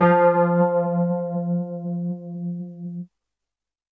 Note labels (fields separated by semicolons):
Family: keyboard; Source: electronic; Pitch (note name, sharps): F3; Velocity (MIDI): 100